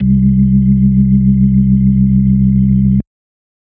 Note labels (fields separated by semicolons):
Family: organ; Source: electronic; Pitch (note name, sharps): C2; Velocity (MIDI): 75; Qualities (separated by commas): dark